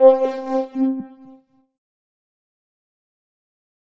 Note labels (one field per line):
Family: keyboard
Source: electronic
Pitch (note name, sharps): C4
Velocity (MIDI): 25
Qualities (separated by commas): distorted, fast decay, non-linear envelope